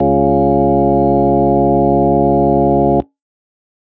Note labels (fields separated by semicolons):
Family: organ; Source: electronic; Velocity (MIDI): 25